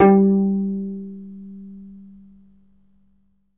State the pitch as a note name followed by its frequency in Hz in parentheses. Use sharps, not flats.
G3 (196 Hz)